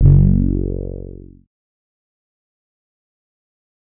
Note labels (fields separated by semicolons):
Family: bass; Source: synthesizer; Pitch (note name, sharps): F#1; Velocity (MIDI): 25; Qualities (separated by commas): distorted, fast decay